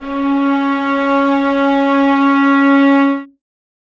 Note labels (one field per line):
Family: string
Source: acoustic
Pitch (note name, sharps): C#4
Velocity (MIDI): 25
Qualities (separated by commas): reverb